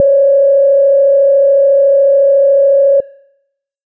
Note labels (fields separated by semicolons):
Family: bass; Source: synthesizer; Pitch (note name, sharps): C#5; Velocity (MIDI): 75; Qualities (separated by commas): dark